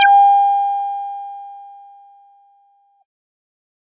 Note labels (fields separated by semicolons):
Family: bass; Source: synthesizer; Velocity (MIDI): 100; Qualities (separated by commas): bright, distorted